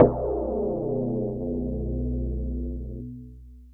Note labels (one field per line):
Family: mallet percussion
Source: electronic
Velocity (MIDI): 75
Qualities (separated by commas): long release